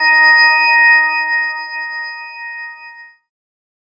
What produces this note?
synthesizer keyboard